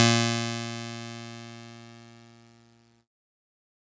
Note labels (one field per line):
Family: keyboard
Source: electronic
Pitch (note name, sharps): A#2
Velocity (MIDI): 100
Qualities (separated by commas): bright, distorted